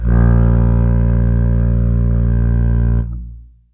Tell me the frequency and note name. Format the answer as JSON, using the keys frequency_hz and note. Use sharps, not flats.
{"frequency_hz": 58.27, "note": "A#1"}